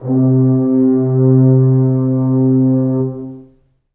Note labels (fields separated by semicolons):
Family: brass; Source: acoustic; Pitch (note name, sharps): C3; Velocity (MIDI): 50; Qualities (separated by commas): dark, long release, reverb